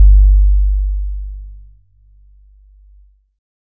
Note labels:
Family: keyboard; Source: electronic; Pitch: G1; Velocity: 25

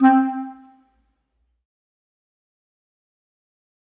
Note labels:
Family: reed; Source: acoustic; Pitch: C4; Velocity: 50; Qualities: dark, fast decay, percussive, reverb

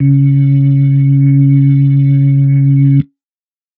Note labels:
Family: organ; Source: electronic; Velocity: 127; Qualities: dark

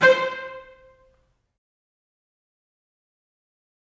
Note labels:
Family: string; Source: acoustic; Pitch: C5; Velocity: 50; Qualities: fast decay, percussive, reverb

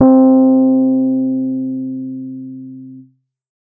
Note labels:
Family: keyboard; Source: electronic; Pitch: C4; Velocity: 100; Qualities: dark

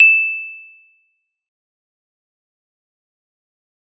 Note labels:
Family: mallet percussion; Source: acoustic; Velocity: 100; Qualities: bright, fast decay, percussive

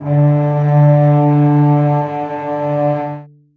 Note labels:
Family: string; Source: acoustic; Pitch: D3; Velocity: 25; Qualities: reverb

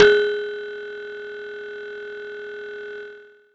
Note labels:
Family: mallet percussion; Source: acoustic; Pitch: G#4; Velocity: 100; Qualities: distorted

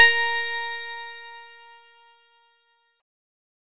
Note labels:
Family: synthesizer lead; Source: synthesizer; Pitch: A#4; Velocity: 25; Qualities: bright, distorted

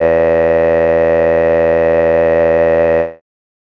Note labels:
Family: voice; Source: synthesizer; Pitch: E2; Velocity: 127; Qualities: bright

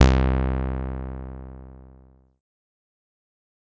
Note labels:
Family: bass; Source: synthesizer; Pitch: C2; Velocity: 100; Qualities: distorted, fast decay

